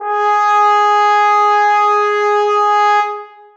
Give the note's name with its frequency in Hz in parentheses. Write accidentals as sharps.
G#4 (415.3 Hz)